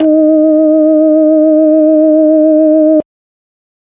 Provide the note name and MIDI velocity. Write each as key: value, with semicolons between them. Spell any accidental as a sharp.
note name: D#4; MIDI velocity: 50